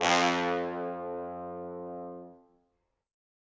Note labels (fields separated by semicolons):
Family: brass; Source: acoustic; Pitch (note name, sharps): F2; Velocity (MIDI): 25; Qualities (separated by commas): bright, reverb